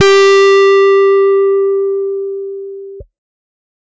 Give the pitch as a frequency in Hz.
392 Hz